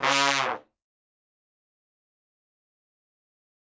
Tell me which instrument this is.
acoustic brass instrument